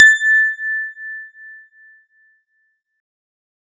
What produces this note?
synthesizer guitar